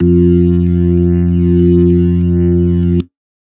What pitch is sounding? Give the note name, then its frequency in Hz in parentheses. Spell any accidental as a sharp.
F2 (87.31 Hz)